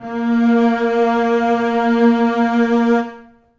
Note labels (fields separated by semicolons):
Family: string; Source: acoustic; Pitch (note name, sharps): A#3; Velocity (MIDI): 75; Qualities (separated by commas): reverb